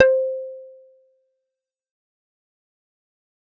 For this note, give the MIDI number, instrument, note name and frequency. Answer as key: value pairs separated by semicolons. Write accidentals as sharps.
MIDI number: 72; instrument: synthesizer bass; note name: C5; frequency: 523.3 Hz